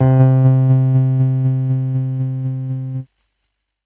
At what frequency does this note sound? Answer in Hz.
130.8 Hz